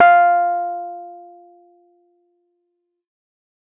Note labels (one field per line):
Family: keyboard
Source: electronic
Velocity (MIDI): 100